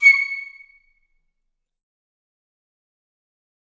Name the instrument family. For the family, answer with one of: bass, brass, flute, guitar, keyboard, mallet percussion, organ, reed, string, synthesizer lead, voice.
reed